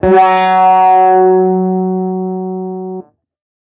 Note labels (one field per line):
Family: guitar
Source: electronic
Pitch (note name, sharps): F#3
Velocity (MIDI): 127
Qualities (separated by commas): bright, distorted, non-linear envelope